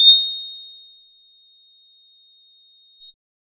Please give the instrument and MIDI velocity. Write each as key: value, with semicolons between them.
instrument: synthesizer bass; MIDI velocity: 75